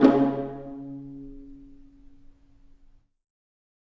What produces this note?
acoustic string instrument